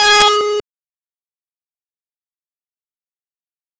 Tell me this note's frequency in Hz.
415.3 Hz